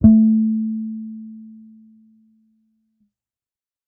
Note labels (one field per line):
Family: bass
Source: electronic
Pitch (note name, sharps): A3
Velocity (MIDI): 75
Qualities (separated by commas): dark